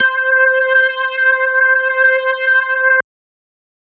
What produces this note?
electronic organ